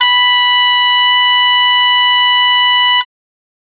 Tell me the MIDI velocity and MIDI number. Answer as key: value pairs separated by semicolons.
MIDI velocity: 75; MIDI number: 83